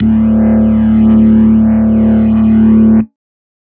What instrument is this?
electronic organ